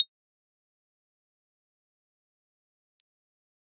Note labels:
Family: keyboard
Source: electronic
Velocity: 75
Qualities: fast decay, percussive

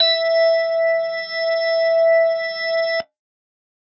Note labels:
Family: organ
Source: electronic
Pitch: E5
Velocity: 100

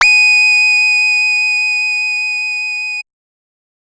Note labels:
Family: bass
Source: synthesizer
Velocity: 100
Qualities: bright, distorted

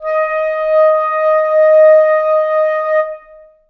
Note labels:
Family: reed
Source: acoustic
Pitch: D#5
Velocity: 50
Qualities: long release, reverb

